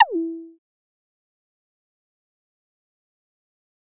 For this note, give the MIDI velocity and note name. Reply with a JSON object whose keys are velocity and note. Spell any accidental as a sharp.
{"velocity": 50, "note": "E4"}